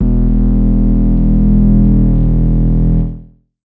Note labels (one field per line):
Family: synthesizer lead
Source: synthesizer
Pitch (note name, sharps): E1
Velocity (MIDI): 100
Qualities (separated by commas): distorted, multiphonic, non-linear envelope